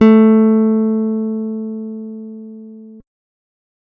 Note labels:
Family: guitar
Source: acoustic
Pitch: A3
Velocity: 25

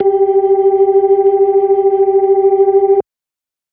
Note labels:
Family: organ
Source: electronic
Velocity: 127

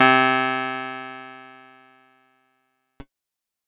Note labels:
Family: keyboard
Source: electronic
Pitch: C3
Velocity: 100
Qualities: bright

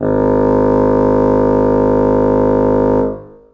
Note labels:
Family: reed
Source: acoustic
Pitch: G#1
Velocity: 100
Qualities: long release, reverb

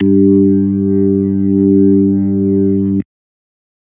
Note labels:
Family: organ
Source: electronic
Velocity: 127

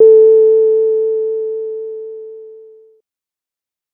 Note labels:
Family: bass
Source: synthesizer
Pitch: A4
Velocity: 25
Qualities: distorted

